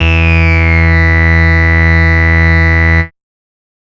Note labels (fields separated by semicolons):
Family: bass; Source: synthesizer; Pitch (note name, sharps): E2; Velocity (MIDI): 50; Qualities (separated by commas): bright, distorted, multiphonic